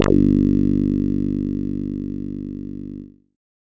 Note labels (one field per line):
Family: bass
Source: synthesizer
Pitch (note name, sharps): G1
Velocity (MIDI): 127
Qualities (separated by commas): distorted